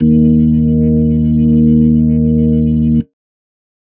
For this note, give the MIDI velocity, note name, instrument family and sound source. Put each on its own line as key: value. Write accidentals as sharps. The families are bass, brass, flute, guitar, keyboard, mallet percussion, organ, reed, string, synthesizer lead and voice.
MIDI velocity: 127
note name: D#2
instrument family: organ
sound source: electronic